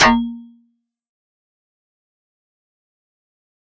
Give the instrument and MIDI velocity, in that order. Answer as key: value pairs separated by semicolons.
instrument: electronic mallet percussion instrument; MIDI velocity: 127